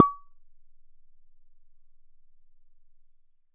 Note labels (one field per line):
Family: bass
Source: synthesizer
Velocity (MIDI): 100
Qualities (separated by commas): percussive